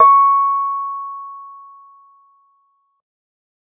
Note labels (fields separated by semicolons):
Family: keyboard; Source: electronic; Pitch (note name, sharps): C#6; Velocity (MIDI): 75